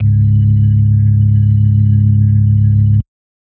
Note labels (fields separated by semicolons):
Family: organ; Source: electronic; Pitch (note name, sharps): C#1; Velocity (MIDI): 127; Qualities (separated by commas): dark